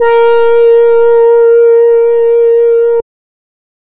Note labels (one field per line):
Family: reed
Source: synthesizer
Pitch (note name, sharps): A#4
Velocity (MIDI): 25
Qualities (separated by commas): distorted, non-linear envelope